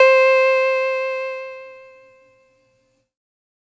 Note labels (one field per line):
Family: keyboard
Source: electronic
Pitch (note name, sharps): C5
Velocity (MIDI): 50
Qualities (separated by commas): distorted